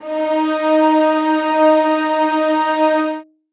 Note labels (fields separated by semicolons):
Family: string; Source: acoustic; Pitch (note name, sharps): D#4; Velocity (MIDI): 25; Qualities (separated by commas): reverb